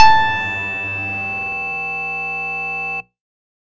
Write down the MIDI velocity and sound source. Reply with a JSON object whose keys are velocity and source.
{"velocity": 75, "source": "synthesizer"}